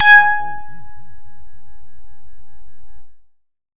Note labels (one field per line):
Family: bass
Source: synthesizer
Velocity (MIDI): 50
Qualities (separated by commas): distorted